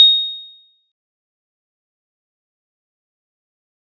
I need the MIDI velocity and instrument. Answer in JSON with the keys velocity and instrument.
{"velocity": 25, "instrument": "acoustic mallet percussion instrument"}